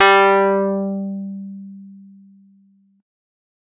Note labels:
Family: keyboard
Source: electronic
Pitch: G3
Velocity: 127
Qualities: distorted

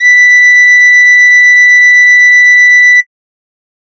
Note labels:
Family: flute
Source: synthesizer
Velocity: 100

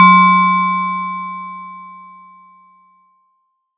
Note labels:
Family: mallet percussion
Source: acoustic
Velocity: 100

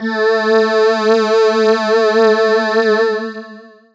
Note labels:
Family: voice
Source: synthesizer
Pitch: A3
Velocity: 75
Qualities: distorted, long release

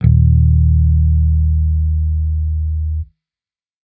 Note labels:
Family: bass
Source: electronic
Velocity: 25

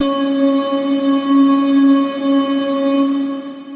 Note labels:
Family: guitar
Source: electronic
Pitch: C#4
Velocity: 25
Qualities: long release

